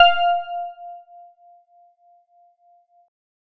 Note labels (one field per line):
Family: keyboard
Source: electronic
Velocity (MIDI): 100